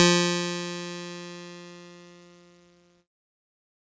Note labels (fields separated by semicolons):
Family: keyboard; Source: electronic; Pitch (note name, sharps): F3; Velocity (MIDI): 75; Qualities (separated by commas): bright, distorted